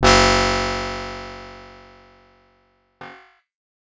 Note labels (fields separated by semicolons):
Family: guitar; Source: acoustic; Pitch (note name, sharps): F#1; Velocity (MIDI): 127; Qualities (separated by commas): bright, distorted